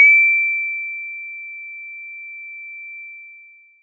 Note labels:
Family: mallet percussion; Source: acoustic; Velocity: 25; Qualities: long release

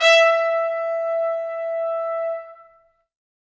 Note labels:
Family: brass; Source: acoustic; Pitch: E5; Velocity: 100; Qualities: bright, reverb

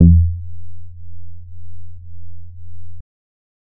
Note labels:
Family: bass; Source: synthesizer; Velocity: 50; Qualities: dark

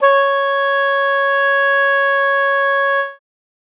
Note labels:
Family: reed; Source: acoustic; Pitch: C#5; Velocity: 75

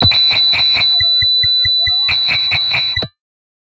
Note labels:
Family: guitar; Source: synthesizer; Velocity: 100

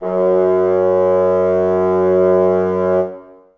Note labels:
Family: reed; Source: acoustic; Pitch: F#2; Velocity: 100; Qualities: reverb

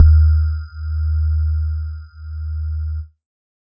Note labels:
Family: synthesizer lead; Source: synthesizer; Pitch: D#2; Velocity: 75

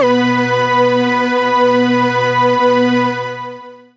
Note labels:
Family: synthesizer lead; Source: synthesizer; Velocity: 127; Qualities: bright, long release

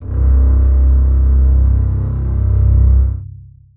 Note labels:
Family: string; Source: acoustic; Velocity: 50; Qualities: long release, reverb

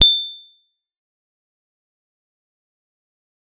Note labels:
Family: guitar; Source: electronic; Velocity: 25; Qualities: fast decay, percussive

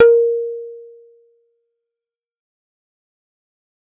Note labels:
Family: bass; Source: synthesizer; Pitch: A#4; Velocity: 127; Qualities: fast decay

